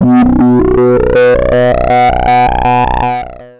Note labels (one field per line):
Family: bass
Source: synthesizer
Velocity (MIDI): 50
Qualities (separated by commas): distorted, long release, multiphonic, tempo-synced